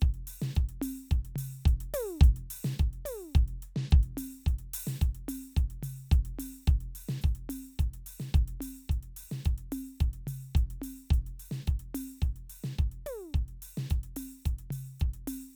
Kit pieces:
closed hi-hat, open hi-hat, hi-hat pedal, percussion, snare, high tom, floor tom and kick